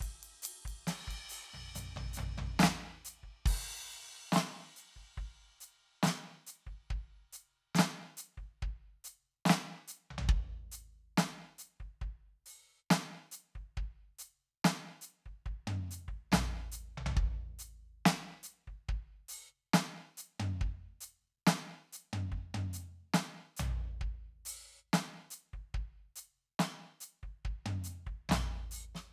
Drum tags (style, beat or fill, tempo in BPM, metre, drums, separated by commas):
half-time rock, beat, 140 BPM, 4/4, crash, ride, hi-hat pedal, snare, high tom, floor tom, kick